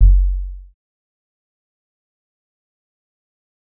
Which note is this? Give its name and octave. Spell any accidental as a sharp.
F#1